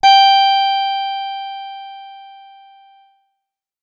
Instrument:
acoustic guitar